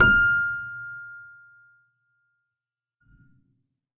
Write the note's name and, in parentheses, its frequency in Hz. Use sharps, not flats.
F6 (1397 Hz)